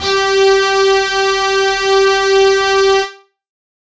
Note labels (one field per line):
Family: guitar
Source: electronic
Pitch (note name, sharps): G4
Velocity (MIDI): 100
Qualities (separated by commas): distorted